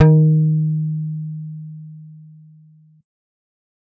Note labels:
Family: bass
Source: synthesizer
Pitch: D#3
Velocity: 75

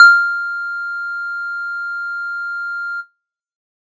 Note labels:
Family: bass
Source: synthesizer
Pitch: F6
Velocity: 75

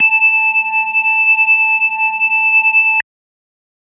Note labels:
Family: organ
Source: electronic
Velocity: 50

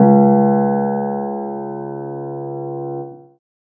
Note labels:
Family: keyboard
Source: acoustic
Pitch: C#2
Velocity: 50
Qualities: reverb

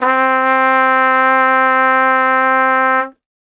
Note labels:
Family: brass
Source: acoustic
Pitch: C4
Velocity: 50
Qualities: bright

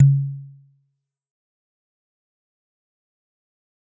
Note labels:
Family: mallet percussion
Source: acoustic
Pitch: C#3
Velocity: 127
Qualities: dark, fast decay, percussive

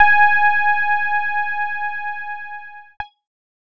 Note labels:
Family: keyboard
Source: electronic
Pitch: G#5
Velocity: 75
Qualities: distorted

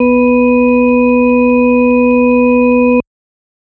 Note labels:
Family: organ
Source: electronic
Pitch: B3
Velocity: 127

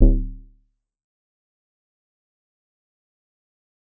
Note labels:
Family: bass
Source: synthesizer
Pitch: D1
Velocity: 25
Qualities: dark, fast decay, percussive

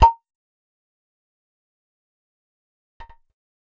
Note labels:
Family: bass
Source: synthesizer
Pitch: A#5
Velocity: 50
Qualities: fast decay, percussive

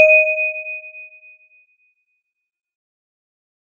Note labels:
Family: mallet percussion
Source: acoustic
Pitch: D#5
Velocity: 50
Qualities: fast decay

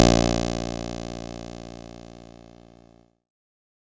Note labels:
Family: keyboard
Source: electronic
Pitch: A#1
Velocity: 127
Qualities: bright

